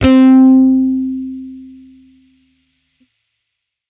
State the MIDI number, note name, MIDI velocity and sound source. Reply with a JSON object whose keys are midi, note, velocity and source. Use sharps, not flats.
{"midi": 60, "note": "C4", "velocity": 127, "source": "electronic"}